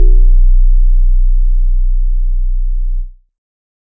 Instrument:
synthesizer lead